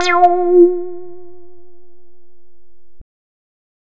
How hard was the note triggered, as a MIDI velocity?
75